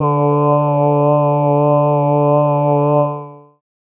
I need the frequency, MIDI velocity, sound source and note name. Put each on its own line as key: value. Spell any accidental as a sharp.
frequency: 146.8 Hz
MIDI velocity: 75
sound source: synthesizer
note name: D3